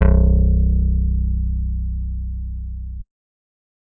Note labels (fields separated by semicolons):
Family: guitar; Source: acoustic; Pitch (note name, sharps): B0; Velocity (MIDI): 50